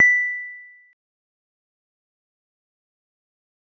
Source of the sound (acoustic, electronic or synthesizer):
synthesizer